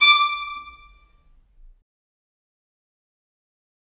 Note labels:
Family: string; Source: acoustic; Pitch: D6; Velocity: 75; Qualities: bright, fast decay, reverb

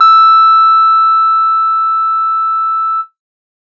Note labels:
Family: guitar; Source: electronic; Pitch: E6; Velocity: 50; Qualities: bright

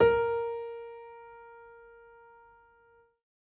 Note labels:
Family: keyboard; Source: acoustic; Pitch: A#4; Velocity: 75

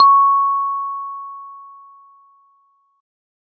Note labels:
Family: keyboard; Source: electronic; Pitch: C#6; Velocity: 100

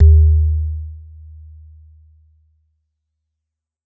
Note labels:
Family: mallet percussion; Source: acoustic; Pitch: D#2; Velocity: 100; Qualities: dark, non-linear envelope

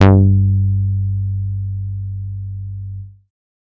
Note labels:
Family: bass; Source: synthesizer; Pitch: G2; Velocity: 127; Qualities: distorted

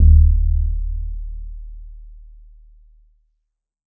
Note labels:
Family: guitar; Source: synthesizer; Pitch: D#1; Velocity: 50; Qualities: dark

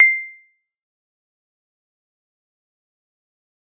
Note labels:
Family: mallet percussion; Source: acoustic; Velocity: 100; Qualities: fast decay, percussive

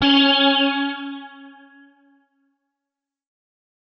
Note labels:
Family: guitar; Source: electronic; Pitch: C#4; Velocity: 127

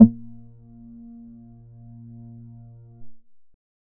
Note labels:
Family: bass; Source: synthesizer; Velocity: 25; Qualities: distorted, percussive

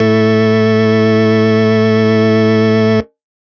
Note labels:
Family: organ; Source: electronic; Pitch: A2; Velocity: 50; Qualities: distorted

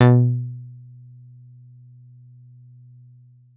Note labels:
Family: guitar; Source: synthesizer; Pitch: B2; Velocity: 25

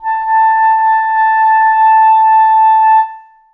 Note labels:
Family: reed; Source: acoustic; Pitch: A5; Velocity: 100; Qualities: reverb

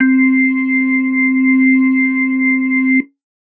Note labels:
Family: organ; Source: electronic; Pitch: C4; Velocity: 100

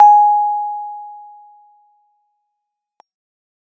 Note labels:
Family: keyboard; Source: electronic; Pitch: G#5; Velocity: 50

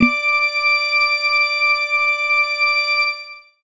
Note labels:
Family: organ; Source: electronic; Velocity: 127; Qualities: reverb

